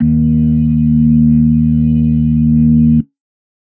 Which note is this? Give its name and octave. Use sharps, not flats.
D#2